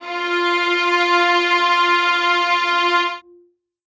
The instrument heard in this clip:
acoustic string instrument